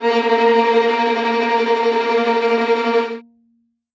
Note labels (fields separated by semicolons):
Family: string; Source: acoustic; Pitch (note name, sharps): A#3; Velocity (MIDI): 127; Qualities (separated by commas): bright, non-linear envelope, reverb